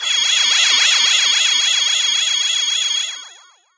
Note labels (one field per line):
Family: voice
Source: synthesizer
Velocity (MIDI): 75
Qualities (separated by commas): bright, distorted, long release